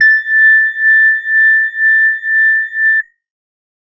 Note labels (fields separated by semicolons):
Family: organ; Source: electronic; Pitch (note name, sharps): A6; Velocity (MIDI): 100; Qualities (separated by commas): distorted